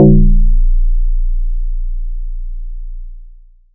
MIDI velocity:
127